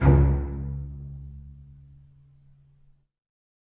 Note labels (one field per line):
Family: string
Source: acoustic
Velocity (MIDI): 127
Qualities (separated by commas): reverb